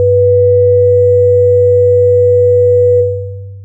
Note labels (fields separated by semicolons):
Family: synthesizer lead; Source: synthesizer; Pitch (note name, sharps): G2; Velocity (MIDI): 100; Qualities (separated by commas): long release